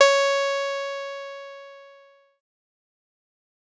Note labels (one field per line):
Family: bass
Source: synthesizer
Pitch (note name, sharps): C#5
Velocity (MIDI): 100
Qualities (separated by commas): bright, distorted, fast decay